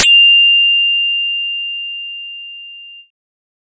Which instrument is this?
synthesizer bass